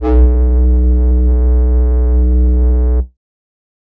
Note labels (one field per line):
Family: flute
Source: synthesizer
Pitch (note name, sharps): B1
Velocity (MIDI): 100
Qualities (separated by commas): distorted